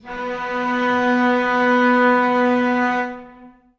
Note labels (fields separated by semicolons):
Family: string; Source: acoustic; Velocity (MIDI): 50; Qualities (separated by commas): long release, reverb